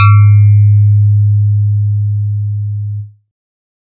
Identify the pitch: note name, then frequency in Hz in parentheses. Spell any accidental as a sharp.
G#2 (103.8 Hz)